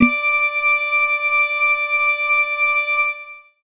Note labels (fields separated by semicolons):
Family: organ; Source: electronic; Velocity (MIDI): 50; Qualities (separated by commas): reverb